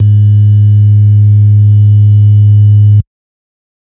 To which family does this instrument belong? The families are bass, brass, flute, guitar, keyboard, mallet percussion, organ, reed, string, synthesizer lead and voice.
organ